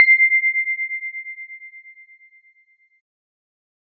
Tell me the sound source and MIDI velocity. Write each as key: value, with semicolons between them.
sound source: electronic; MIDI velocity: 50